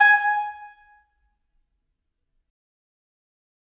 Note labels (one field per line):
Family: reed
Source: acoustic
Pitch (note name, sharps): G#5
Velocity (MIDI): 100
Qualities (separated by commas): fast decay, reverb